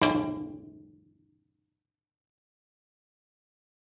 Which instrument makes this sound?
acoustic guitar